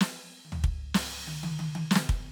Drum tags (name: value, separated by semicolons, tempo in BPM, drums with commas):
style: funk rock; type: fill; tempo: 92 BPM; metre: 4/4; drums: crash, snare, high tom, floor tom, kick